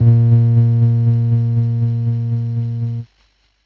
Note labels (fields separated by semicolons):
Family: keyboard; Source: electronic; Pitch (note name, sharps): A#2; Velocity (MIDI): 25; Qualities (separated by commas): dark, distorted, tempo-synced